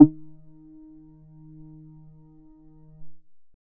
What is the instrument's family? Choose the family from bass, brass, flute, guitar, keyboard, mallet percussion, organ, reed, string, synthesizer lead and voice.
bass